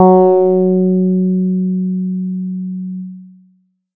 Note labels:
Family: bass; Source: synthesizer; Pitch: F#3; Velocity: 50; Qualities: distorted

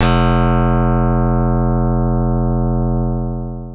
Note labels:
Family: keyboard; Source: electronic; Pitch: F1; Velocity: 25; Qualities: bright, long release

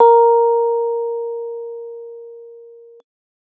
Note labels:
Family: keyboard; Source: electronic; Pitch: A#4; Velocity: 50

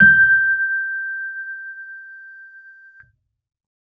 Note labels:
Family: keyboard; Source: electronic; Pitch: G6; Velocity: 50

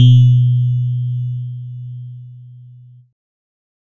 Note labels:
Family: keyboard; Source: electronic; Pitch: B2; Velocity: 75; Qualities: distorted

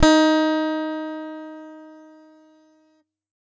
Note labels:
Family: guitar; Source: electronic; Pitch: D#4; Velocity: 100; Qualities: bright

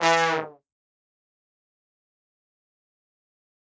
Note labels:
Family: brass; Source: acoustic; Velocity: 100; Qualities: bright, fast decay, percussive, reverb

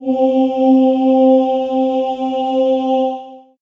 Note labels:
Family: voice; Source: acoustic; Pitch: C4; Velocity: 75; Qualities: dark, reverb

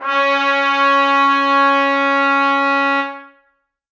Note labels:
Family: brass; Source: acoustic; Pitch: C#4; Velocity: 127; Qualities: bright, reverb

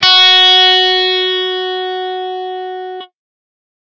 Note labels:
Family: guitar; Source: electronic; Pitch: F#4; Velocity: 100; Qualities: bright, distorted

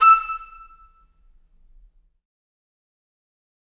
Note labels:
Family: reed; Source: acoustic; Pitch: E6; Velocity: 100; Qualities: fast decay, percussive, reverb

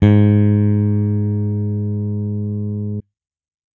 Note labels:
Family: bass; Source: electronic; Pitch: G#2; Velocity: 127

